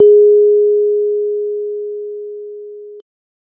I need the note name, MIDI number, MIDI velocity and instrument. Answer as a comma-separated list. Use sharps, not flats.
G#4, 68, 25, electronic keyboard